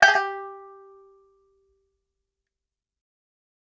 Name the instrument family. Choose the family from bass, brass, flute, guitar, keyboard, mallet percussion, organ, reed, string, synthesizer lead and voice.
guitar